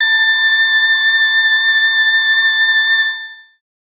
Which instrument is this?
synthesizer voice